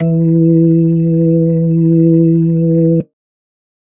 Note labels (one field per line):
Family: organ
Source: electronic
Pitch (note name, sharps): E3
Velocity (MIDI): 25